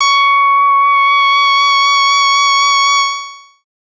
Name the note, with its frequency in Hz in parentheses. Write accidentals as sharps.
C#6 (1109 Hz)